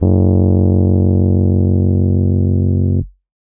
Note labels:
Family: keyboard; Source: electronic; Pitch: F#1; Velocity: 100

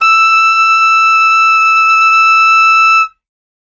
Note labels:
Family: reed; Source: acoustic; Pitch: E6; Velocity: 50

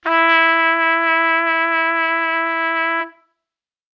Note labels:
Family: brass; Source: acoustic; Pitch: E4; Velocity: 50

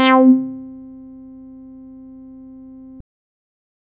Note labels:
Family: bass; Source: synthesizer; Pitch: C4; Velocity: 75; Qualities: distorted

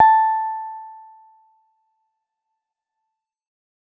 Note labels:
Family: keyboard; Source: electronic; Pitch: A5; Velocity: 25; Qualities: fast decay

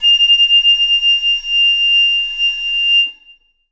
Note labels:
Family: flute; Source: acoustic; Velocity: 50; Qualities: bright, reverb

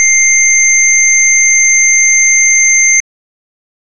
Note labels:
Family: organ; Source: electronic; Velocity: 127; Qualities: bright

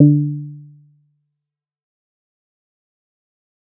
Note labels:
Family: bass; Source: synthesizer; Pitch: D3; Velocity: 50; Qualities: dark, fast decay, percussive

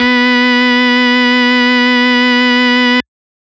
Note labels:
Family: organ; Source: electronic; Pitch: B3; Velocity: 127; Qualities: distorted

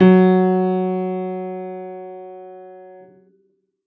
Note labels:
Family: keyboard; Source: acoustic; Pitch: F#3; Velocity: 100; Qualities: reverb

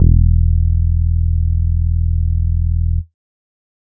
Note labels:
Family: bass; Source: synthesizer; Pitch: E1; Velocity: 75

